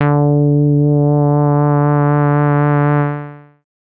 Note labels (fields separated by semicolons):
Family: bass; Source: synthesizer; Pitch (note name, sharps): D3; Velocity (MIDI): 25; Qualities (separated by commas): distorted, long release